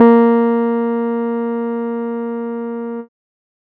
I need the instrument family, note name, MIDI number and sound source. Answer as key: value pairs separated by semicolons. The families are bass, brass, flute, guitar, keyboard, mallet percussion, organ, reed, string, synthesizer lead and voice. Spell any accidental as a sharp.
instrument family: keyboard; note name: A#3; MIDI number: 58; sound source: electronic